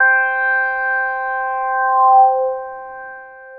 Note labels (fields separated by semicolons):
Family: synthesizer lead; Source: synthesizer; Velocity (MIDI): 50; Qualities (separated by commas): long release